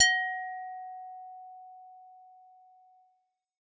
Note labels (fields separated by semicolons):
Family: bass; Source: synthesizer; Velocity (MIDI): 75; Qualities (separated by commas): distorted